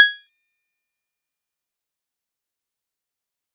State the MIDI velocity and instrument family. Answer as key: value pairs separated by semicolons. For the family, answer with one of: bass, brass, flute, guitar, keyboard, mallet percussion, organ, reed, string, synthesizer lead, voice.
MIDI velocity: 25; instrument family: mallet percussion